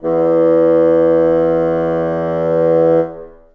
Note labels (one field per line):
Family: reed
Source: acoustic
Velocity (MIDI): 75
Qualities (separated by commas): long release, reverb